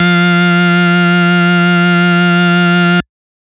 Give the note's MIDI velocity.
25